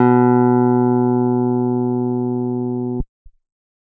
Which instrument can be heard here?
electronic keyboard